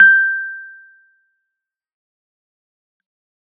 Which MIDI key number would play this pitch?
91